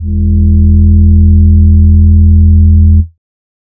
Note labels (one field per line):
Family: voice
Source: synthesizer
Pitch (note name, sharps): E1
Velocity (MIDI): 50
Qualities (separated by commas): dark